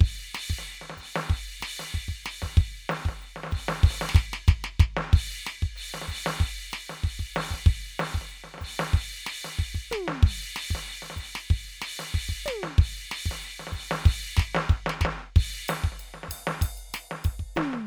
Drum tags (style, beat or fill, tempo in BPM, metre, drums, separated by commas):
Afrobeat, beat, 94 BPM, 4/4, crash, ride, hi-hat pedal, snare, high tom, mid tom, floor tom, kick